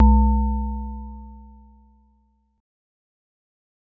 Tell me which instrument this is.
acoustic mallet percussion instrument